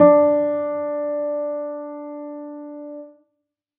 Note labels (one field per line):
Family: keyboard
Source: acoustic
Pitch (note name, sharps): D4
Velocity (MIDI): 75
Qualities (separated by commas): reverb